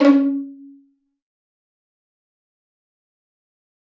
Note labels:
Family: string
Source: acoustic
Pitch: C#4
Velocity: 50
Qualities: bright, fast decay, percussive, reverb

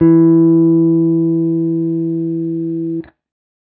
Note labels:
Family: guitar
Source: electronic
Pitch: E3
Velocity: 25

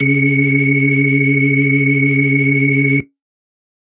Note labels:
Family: organ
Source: electronic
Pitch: C#3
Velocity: 127

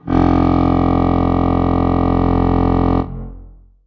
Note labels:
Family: reed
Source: acoustic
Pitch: F1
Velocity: 127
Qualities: long release, reverb

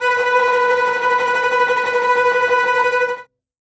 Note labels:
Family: string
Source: acoustic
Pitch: B4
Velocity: 100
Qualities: bright, non-linear envelope, reverb

